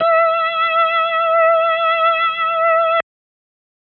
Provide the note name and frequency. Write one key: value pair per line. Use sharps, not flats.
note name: E5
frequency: 659.3 Hz